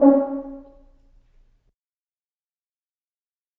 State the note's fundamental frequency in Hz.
277.2 Hz